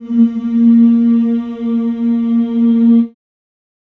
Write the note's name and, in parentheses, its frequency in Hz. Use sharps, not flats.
A#3 (233.1 Hz)